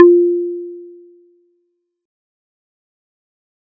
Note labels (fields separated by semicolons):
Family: mallet percussion; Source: acoustic; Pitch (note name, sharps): F4; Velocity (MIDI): 25; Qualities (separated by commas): fast decay